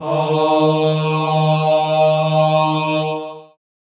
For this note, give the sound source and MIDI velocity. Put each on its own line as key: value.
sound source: acoustic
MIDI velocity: 100